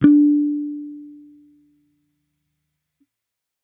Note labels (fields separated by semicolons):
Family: bass; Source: electronic; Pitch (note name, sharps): D4; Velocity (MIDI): 50